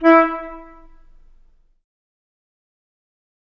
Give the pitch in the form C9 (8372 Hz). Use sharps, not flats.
E4 (329.6 Hz)